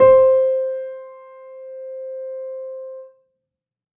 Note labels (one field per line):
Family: keyboard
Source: acoustic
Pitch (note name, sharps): C5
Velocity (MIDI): 50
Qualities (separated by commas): dark, reverb